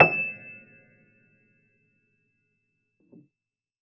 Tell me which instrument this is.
acoustic keyboard